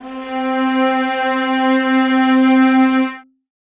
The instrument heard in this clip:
acoustic string instrument